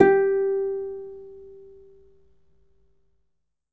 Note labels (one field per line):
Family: guitar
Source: acoustic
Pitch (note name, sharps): G4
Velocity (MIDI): 100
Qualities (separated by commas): reverb